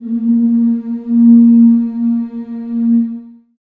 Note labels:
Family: voice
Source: acoustic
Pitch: A#3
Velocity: 50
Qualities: dark, reverb

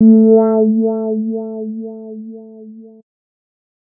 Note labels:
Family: bass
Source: synthesizer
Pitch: A3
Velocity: 25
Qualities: dark, distorted

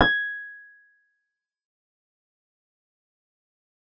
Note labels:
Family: keyboard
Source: synthesizer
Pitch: G#6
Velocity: 75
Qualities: fast decay, percussive

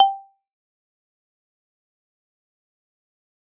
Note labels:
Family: mallet percussion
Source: acoustic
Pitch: G5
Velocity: 100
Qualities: fast decay, percussive

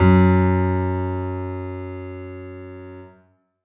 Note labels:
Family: keyboard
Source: acoustic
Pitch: F#2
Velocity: 100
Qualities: reverb

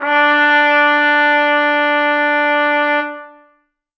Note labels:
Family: brass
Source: acoustic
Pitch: D4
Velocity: 100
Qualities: bright, reverb

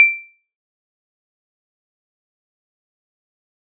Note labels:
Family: mallet percussion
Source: acoustic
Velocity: 100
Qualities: fast decay, percussive

